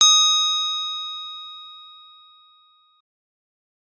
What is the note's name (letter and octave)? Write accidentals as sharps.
D#6